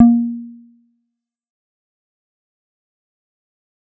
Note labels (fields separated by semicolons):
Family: bass; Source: synthesizer; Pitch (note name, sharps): A#3; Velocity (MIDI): 75; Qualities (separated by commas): dark, fast decay, percussive